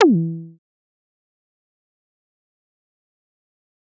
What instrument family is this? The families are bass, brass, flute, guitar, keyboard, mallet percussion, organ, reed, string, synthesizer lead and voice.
bass